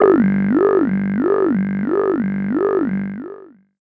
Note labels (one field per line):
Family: voice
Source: synthesizer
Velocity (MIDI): 100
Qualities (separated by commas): long release, non-linear envelope, tempo-synced